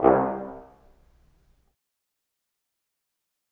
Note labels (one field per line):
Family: brass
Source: acoustic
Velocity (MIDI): 25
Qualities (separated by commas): fast decay, percussive, reverb